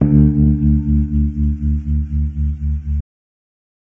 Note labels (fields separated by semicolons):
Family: guitar; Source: electronic; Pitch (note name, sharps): D2; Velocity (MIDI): 127; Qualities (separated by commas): dark, reverb